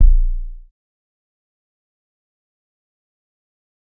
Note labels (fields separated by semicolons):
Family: bass; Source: synthesizer; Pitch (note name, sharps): A#0; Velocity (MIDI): 127; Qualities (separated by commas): dark, fast decay, percussive